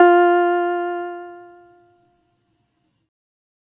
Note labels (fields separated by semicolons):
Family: keyboard; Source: electronic; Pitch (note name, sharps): F4; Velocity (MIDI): 50